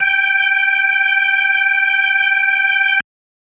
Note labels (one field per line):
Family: organ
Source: electronic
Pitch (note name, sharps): G5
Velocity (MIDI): 100